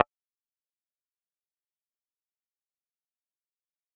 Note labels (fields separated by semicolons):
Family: bass; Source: synthesizer; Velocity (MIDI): 75; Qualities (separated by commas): fast decay, percussive